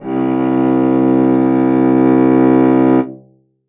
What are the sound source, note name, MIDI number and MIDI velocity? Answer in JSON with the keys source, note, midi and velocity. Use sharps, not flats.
{"source": "acoustic", "note": "C2", "midi": 36, "velocity": 50}